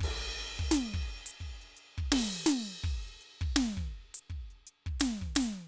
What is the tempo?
84 BPM